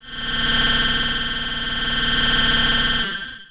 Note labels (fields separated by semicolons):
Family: bass; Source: synthesizer; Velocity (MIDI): 127; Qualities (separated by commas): long release, tempo-synced